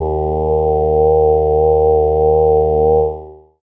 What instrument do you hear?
synthesizer voice